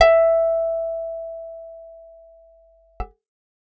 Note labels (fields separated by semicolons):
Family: guitar; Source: acoustic; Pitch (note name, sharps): E5; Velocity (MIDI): 127